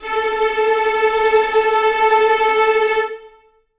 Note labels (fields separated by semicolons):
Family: string; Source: acoustic; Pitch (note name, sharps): A4; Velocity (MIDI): 100; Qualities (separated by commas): non-linear envelope, reverb